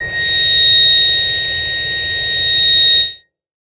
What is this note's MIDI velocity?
100